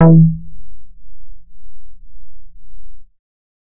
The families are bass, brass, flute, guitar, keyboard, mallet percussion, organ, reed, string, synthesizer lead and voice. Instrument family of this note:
bass